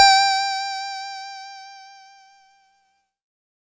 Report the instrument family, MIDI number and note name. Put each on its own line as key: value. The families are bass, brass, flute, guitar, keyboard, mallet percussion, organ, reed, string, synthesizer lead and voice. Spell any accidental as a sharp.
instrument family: keyboard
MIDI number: 79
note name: G5